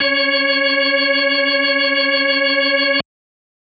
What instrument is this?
electronic organ